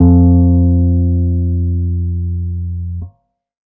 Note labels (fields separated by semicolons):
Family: keyboard; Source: electronic; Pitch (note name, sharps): F2; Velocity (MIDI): 50; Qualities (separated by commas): dark, distorted